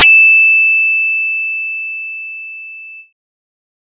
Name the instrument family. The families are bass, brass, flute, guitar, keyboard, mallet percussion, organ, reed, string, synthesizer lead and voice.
bass